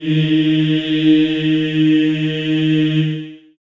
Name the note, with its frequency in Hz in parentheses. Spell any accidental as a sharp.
D#3 (155.6 Hz)